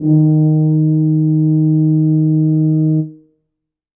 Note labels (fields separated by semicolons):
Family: brass; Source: acoustic; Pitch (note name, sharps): D#3; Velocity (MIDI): 75; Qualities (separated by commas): dark, reverb